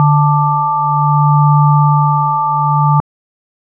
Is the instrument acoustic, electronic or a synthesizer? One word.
electronic